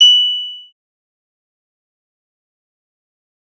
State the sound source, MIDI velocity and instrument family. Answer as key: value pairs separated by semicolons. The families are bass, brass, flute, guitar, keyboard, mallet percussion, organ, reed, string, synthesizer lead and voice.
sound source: synthesizer; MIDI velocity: 50; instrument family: bass